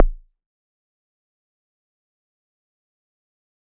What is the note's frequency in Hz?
27.5 Hz